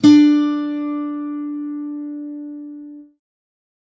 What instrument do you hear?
acoustic guitar